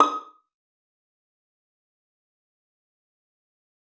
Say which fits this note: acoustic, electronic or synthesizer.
acoustic